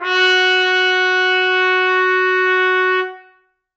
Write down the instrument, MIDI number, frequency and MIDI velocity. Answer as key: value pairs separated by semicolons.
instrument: acoustic brass instrument; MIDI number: 66; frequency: 370 Hz; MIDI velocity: 127